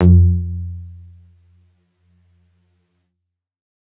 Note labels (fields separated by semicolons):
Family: keyboard; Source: electronic; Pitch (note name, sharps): F2; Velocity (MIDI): 127